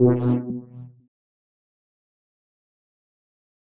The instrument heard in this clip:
electronic keyboard